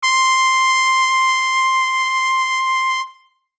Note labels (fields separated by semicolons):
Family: brass; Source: acoustic; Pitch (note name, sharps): C6; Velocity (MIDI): 75